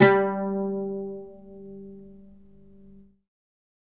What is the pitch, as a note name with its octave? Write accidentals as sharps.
G3